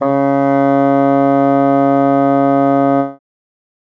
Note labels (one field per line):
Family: reed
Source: acoustic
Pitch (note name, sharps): C#3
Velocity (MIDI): 127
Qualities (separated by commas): bright